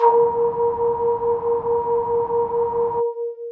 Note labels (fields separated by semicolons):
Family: voice; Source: synthesizer; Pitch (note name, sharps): A#4; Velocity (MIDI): 25; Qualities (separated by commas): distorted, long release